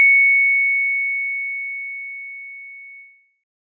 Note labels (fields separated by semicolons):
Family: mallet percussion; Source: acoustic; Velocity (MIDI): 50